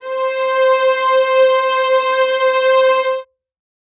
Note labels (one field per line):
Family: string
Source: acoustic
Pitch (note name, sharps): C5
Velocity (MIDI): 75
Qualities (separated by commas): reverb